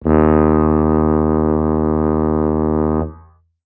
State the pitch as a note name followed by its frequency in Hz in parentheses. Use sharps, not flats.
D#2 (77.78 Hz)